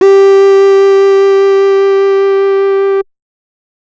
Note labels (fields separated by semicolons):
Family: bass; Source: synthesizer; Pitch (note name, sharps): G4; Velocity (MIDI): 75; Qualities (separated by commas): distorted